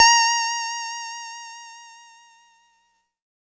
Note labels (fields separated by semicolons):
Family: keyboard; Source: electronic; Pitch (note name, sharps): A#5; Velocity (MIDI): 100; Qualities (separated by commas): bright